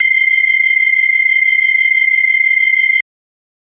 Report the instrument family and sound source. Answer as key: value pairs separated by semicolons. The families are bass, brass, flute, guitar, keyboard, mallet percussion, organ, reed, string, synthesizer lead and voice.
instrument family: organ; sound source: electronic